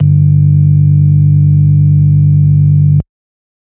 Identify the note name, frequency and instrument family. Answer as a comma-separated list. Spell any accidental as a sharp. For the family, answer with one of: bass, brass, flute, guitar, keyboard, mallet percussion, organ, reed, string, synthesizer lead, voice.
G1, 49 Hz, organ